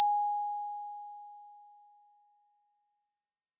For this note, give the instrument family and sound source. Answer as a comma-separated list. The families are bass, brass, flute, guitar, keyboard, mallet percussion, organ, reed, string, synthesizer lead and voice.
mallet percussion, acoustic